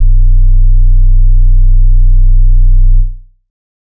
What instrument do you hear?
synthesizer bass